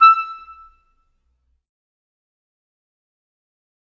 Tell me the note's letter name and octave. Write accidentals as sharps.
E6